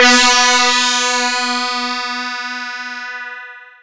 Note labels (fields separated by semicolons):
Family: mallet percussion; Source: electronic; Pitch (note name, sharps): B3; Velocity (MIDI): 100; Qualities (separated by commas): bright, distorted, long release, non-linear envelope